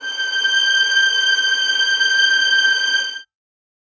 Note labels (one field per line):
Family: string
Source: acoustic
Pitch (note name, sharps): G6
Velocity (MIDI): 127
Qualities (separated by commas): reverb